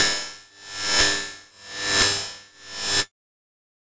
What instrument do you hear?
electronic guitar